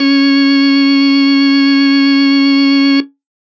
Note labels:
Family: organ; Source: electronic; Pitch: C#4; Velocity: 100; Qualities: distorted

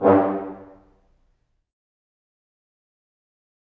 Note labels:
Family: brass; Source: acoustic; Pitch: G2; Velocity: 75; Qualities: fast decay, percussive, reverb

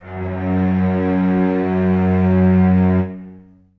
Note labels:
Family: string; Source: acoustic; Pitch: F#2; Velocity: 50; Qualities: long release, reverb

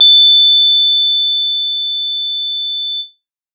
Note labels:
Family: guitar; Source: electronic; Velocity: 50; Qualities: bright

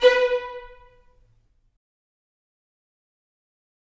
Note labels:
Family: string; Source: acoustic; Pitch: B4; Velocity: 100; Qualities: fast decay, percussive, reverb

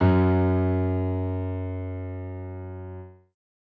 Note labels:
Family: keyboard; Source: acoustic; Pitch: F#2; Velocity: 100

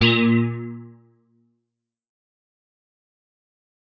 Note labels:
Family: guitar; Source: electronic; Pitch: A#2; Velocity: 75; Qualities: fast decay

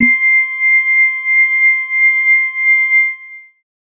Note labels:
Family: organ; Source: electronic; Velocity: 25; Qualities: long release, reverb

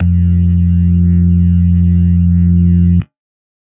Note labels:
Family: organ; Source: electronic; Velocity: 127

